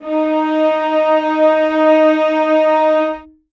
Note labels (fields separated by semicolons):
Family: string; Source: acoustic; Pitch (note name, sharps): D#4; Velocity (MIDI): 50; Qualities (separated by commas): reverb